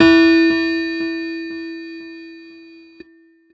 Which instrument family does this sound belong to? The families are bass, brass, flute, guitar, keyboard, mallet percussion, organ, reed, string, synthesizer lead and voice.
keyboard